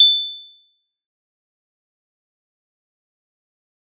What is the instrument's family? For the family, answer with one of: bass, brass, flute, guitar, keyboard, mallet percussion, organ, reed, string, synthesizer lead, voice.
mallet percussion